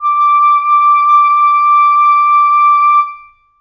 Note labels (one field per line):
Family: reed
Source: acoustic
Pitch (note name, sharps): D6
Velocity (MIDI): 50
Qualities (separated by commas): reverb